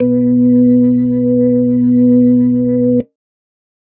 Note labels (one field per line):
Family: organ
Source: electronic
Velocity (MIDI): 50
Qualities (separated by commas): dark